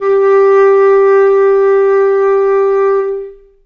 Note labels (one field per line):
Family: reed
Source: acoustic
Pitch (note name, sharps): G4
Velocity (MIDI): 50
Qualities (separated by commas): long release, reverb